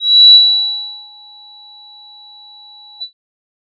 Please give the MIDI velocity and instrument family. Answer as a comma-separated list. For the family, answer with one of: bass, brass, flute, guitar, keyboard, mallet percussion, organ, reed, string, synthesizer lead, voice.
127, bass